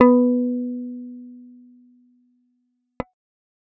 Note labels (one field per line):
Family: bass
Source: synthesizer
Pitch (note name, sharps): B3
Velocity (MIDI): 75